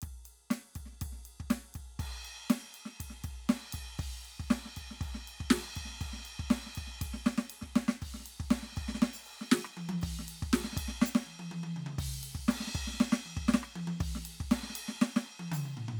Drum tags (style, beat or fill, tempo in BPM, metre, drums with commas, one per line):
rock
beat
120 BPM
4/4
crash, ride, percussion, snare, cross-stick, high tom, mid tom, floor tom, kick